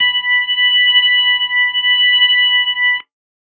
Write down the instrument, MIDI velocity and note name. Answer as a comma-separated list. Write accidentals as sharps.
electronic organ, 100, B5